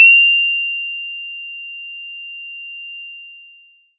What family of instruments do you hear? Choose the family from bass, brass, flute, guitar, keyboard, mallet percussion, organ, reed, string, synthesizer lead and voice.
mallet percussion